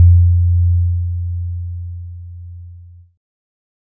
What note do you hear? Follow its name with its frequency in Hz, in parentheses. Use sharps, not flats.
F2 (87.31 Hz)